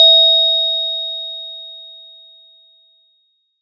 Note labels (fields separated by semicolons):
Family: mallet percussion; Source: acoustic; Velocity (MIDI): 127; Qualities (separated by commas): bright